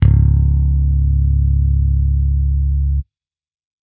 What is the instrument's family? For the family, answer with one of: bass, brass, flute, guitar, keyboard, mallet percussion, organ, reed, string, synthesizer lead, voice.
bass